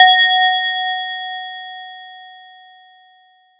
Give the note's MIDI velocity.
75